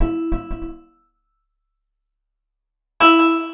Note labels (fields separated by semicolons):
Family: guitar; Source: acoustic; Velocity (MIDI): 25; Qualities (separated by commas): percussive, reverb